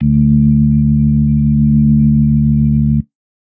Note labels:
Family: organ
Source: electronic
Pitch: D2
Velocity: 127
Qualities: dark

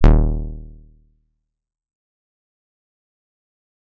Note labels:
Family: guitar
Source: electronic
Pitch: D#1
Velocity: 25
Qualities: fast decay

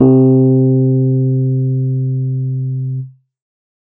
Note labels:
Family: keyboard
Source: electronic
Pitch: C3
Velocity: 75

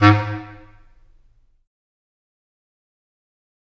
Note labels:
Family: reed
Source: acoustic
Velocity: 75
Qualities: fast decay, percussive, reverb

